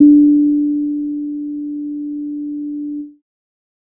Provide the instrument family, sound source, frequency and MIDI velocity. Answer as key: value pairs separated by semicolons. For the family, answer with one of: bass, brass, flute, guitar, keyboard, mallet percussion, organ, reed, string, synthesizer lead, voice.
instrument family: bass; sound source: synthesizer; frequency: 293.7 Hz; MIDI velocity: 50